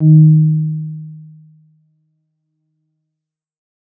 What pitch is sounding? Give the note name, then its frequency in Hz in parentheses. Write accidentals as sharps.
D#3 (155.6 Hz)